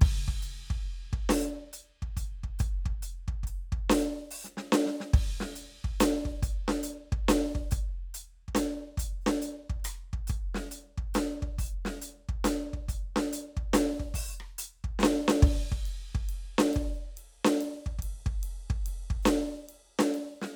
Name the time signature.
6/8